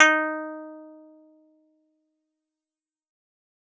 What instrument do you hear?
acoustic guitar